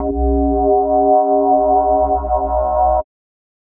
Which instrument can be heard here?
electronic mallet percussion instrument